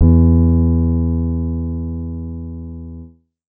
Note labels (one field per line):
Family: keyboard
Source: synthesizer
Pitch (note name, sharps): E2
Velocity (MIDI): 25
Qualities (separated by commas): dark